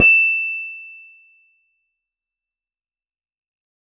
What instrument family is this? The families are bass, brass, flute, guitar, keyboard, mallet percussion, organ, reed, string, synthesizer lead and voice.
keyboard